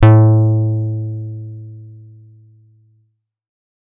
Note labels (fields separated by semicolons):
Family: guitar; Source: electronic; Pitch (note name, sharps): A2; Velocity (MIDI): 25